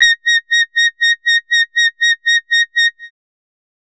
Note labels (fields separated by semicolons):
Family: bass; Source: synthesizer; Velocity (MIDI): 127; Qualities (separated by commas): bright, distorted, tempo-synced